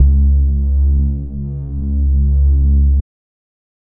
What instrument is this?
synthesizer bass